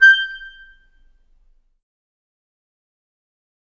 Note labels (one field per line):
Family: reed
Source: acoustic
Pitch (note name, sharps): G6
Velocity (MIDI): 75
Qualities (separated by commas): fast decay, percussive, reverb